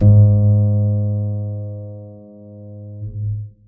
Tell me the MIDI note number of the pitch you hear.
44